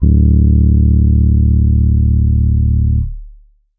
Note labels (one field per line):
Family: keyboard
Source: electronic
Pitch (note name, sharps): D1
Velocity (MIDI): 75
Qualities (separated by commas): dark, long release